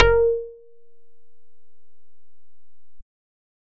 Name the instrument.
synthesizer bass